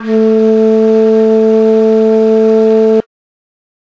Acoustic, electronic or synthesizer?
acoustic